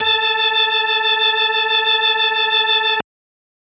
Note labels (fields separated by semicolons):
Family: organ; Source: electronic; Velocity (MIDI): 100